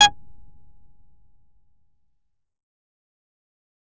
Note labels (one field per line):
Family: bass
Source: synthesizer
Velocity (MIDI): 50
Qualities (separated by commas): fast decay, percussive